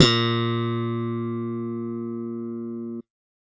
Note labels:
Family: bass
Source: electronic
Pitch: A#2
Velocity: 127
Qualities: bright

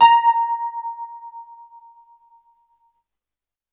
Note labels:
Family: keyboard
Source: electronic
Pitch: A#5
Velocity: 127

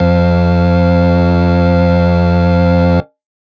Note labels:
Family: organ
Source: electronic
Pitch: F2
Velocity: 50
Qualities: distorted

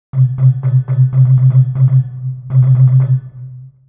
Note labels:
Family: mallet percussion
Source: synthesizer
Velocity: 50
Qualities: dark, long release, multiphonic, percussive, tempo-synced

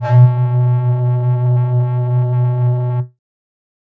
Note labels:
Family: flute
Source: synthesizer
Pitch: B2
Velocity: 50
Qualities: distorted

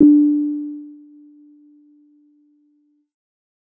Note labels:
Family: keyboard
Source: electronic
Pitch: D4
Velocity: 100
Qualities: dark

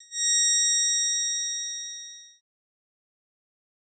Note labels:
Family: bass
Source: synthesizer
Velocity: 50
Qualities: bright, distorted, fast decay

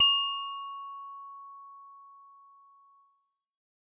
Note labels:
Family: bass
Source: synthesizer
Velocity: 100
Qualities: distorted

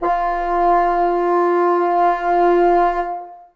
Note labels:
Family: reed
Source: acoustic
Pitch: F4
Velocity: 100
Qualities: long release, reverb

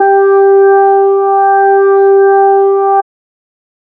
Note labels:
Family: organ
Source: electronic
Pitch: G4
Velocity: 127

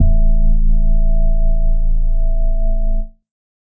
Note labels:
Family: organ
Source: electronic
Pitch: A0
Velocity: 25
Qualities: dark

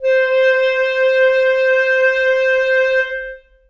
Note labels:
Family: reed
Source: acoustic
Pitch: C5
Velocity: 100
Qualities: reverb

